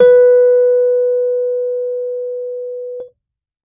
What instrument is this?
electronic keyboard